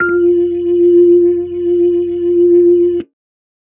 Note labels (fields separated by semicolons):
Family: organ; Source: electronic; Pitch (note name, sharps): F4; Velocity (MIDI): 25